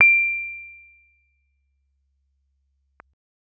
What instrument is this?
electronic keyboard